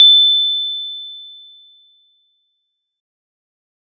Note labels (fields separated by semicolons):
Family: organ; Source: electronic; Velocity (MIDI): 100; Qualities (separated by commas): bright